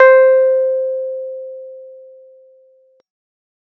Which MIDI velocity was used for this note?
127